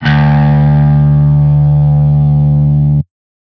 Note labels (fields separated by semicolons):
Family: guitar; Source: electronic; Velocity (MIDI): 50; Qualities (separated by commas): bright, distorted